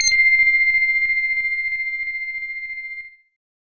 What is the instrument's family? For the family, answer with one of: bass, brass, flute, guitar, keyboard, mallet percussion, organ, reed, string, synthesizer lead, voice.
bass